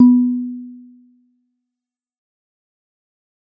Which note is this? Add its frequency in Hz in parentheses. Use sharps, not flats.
B3 (246.9 Hz)